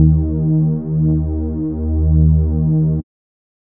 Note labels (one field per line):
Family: bass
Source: synthesizer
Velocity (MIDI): 100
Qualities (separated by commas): dark